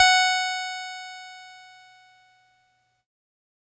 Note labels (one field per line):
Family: keyboard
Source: electronic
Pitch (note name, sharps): F#5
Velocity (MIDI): 127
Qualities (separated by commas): bright, distorted